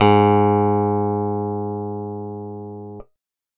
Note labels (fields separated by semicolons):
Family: keyboard; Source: electronic; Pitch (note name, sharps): G#2; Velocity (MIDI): 50